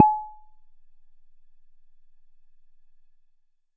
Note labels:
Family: bass; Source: synthesizer; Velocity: 50; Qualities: percussive

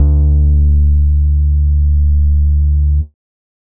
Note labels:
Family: bass; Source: synthesizer; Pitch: D2; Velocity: 75

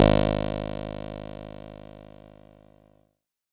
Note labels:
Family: keyboard; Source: electronic; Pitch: G#1; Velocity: 50; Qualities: bright

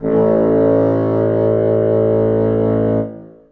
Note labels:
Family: reed; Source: acoustic; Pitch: A1; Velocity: 50; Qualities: reverb

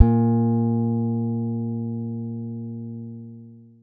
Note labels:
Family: guitar; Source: acoustic; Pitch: A#2; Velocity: 127; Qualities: dark, long release

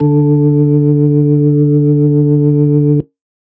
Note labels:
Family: organ; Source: electronic; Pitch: D3; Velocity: 127

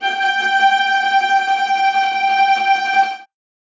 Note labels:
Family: string; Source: acoustic; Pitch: G5; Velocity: 127; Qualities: bright, non-linear envelope, reverb

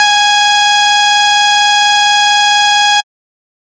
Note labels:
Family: bass; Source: synthesizer; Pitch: G#5; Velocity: 25; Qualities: bright, distorted

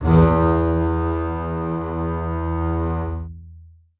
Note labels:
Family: string; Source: acoustic; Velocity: 127; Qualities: long release, reverb

